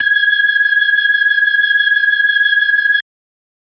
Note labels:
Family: organ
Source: electronic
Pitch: G#6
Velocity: 50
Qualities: bright

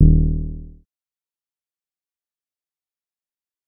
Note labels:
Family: synthesizer lead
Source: synthesizer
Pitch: D#1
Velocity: 50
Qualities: distorted, fast decay

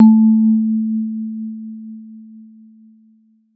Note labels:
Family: mallet percussion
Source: acoustic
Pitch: A3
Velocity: 75

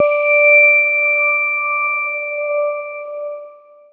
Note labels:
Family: keyboard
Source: electronic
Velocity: 50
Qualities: dark, long release

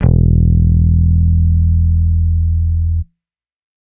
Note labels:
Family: bass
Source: electronic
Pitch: E1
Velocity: 127

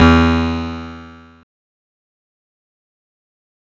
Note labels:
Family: guitar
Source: electronic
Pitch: E2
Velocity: 50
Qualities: bright, distorted, fast decay

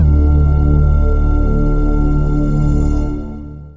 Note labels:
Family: synthesizer lead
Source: synthesizer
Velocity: 75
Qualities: long release

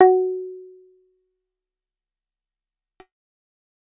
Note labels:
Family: guitar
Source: acoustic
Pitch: F#4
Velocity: 127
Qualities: fast decay, percussive

